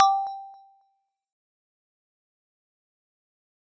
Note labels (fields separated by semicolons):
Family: mallet percussion; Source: acoustic; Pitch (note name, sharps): G5; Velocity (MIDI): 127; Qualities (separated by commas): fast decay, percussive